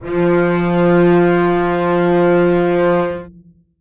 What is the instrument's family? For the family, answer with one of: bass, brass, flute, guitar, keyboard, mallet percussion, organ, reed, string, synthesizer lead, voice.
string